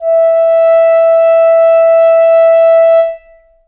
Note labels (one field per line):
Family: reed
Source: acoustic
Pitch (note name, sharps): E5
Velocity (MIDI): 50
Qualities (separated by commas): long release, reverb